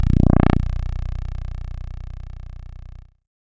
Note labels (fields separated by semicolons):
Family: keyboard; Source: synthesizer; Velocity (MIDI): 75; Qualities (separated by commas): bright, distorted